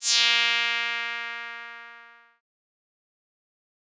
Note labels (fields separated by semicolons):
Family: bass; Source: synthesizer; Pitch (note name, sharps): A#3; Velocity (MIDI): 100; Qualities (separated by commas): bright, distorted, fast decay